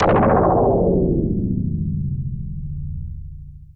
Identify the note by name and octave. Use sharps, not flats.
A#-1